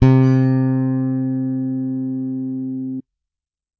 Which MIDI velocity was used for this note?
100